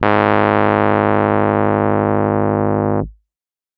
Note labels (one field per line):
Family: keyboard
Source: electronic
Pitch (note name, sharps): G#1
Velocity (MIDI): 100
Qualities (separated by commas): distorted